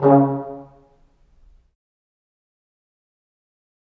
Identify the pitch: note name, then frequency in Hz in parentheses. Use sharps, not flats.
C#3 (138.6 Hz)